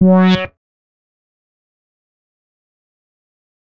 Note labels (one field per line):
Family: bass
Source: synthesizer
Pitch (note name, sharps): F#3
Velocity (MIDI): 75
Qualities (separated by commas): fast decay